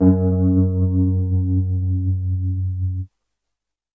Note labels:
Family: keyboard; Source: electronic; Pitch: F#2; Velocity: 75

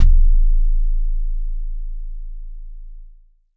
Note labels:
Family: bass; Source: synthesizer; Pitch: A0; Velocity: 50; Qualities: distorted

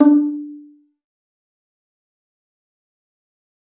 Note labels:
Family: string; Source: acoustic; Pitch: D4; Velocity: 75; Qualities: fast decay, percussive, reverb

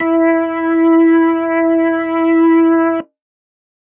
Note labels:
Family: organ; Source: electronic; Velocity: 100; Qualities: distorted

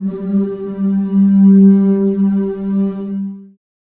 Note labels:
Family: voice; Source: acoustic; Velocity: 50; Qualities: dark, long release, reverb

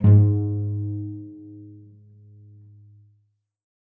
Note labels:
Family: string; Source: acoustic; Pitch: G#2; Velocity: 50; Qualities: dark, reverb

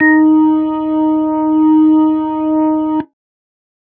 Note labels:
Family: organ; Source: electronic; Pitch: D#4; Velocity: 25

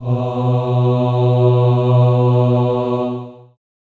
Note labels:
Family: voice; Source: acoustic; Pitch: B2; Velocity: 25; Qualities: long release, reverb

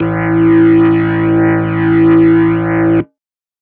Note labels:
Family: organ; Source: electronic; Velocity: 25

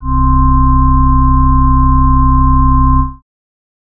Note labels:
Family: organ; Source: electronic; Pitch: C1; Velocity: 25

